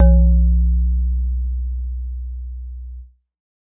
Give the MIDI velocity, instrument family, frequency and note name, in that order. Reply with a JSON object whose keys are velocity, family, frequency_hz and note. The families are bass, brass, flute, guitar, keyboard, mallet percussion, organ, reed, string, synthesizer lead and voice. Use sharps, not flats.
{"velocity": 127, "family": "mallet percussion", "frequency_hz": 61.74, "note": "B1"}